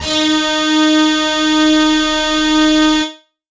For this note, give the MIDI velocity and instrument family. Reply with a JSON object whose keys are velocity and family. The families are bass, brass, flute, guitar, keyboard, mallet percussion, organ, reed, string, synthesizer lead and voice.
{"velocity": 25, "family": "guitar"}